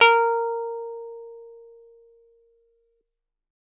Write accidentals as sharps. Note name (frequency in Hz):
A#4 (466.2 Hz)